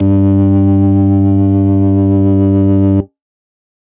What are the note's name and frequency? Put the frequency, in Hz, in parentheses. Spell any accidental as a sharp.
G2 (98 Hz)